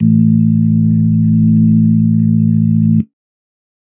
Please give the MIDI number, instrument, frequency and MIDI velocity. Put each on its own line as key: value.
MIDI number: 33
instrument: electronic organ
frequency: 55 Hz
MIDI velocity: 50